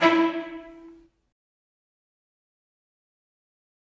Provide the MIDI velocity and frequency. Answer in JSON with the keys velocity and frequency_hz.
{"velocity": 50, "frequency_hz": 329.6}